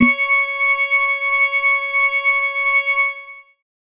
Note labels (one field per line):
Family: organ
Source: electronic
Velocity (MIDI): 50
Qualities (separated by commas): reverb